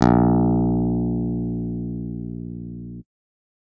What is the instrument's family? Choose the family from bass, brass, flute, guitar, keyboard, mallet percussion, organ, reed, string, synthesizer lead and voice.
keyboard